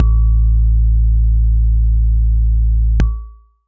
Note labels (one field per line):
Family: keyboard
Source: electronic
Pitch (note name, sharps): A1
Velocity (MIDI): 25